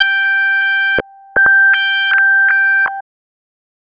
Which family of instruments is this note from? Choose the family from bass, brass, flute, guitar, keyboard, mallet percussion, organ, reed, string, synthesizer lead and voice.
bass